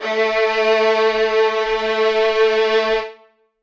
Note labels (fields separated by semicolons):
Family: string; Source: acoustic; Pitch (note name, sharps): A3; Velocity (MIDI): 100; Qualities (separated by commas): reverb